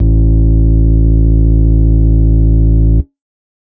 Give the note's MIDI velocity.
50